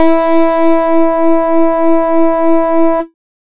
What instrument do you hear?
synthesizer bass